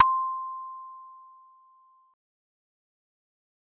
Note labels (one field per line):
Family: mallet percussion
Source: acoustic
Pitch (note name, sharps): C6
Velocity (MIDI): 50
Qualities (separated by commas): fast decay